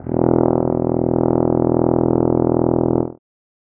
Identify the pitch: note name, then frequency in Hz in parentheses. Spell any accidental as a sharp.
E1 (41.2 Hz)